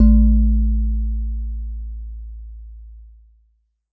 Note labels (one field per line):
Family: mallet percussion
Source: acoustic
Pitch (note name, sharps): A1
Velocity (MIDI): 25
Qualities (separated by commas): dark